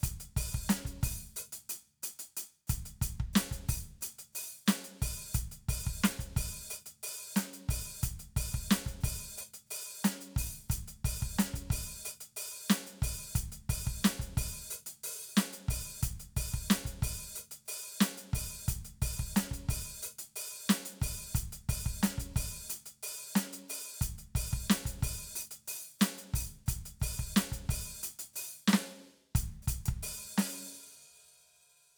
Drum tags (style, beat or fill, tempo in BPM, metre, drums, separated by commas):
hip-hop, beat, 90 BPM, 4/4, closed hi-hat, open hi-hat, hi-hat pedal, snare, kick